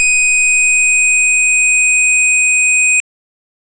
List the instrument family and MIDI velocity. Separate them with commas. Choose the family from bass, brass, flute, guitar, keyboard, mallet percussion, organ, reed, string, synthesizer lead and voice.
organ, 50